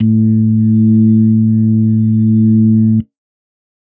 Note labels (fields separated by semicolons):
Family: organ; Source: electronic; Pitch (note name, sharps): A2; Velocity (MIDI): 25